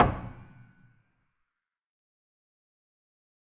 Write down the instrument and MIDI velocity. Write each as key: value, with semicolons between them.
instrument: acoustic keyboard; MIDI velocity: 25